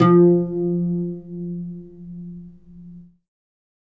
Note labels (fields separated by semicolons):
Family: guitar; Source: acoustic; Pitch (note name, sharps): F3; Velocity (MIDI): 75; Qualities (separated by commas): reverb